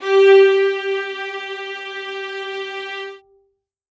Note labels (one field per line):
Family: string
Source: acoustic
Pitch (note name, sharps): G4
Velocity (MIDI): 127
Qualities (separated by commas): reverb